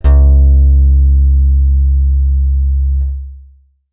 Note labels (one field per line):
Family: bass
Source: synthesizer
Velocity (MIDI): 100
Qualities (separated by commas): dark, long release